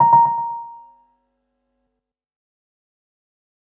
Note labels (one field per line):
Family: keyboard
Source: electronic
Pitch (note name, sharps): A#5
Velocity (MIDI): 25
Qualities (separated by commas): fast decay, tempo-synced